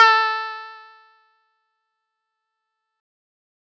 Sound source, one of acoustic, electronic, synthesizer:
synthesizer